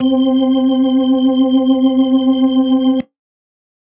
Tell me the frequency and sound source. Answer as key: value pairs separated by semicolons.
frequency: 261.6 Hz; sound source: electronic